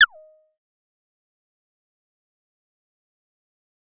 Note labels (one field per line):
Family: bass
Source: synthesizer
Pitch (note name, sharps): D#5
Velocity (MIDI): 127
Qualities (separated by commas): distorted, fast decay, percussive